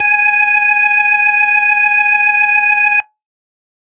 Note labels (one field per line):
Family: organ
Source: electronic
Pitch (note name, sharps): G#5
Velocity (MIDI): 127